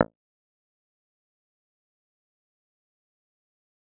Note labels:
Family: guitar; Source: electronic; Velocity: 100; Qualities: fast decay, percussive

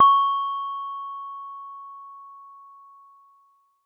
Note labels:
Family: mallet percussion; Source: acoustic; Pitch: C#6; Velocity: 100

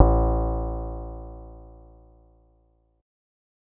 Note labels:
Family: bass; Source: synthesizer; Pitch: A1; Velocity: 100

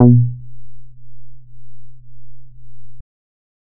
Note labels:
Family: bass; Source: synthesizer; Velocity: 75

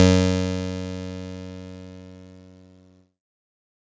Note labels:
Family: keyboard; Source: electronic; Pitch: F#2; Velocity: 100; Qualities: bright, distorted

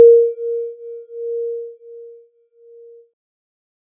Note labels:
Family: keyboard; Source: synthesizer; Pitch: A#4; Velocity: 100

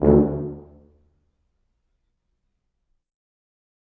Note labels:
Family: brass; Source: acoustic; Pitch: D2; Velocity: 100; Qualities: reverb

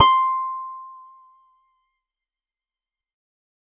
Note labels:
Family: guitar; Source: acoustic; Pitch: C6; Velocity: 50; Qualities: fast decay

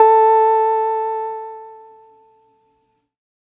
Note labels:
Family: keyboard; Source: electronic; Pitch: A4; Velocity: 75

